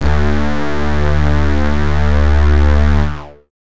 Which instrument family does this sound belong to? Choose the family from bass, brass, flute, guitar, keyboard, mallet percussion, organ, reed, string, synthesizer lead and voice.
bass